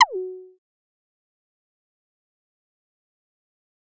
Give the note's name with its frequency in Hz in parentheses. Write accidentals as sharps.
F#4 (370 Hz)